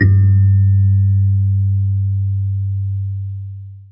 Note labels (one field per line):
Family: mallet percussion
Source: acoustic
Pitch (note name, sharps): G2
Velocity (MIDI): 127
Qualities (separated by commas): dark, long release, reverb